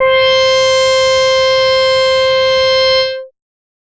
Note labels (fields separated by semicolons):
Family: bass; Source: synthesizer; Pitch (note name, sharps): C5; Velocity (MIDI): 100; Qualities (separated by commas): bright, distorted